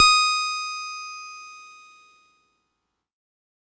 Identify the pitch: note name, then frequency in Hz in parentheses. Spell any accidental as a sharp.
D#6 (1245 Hz)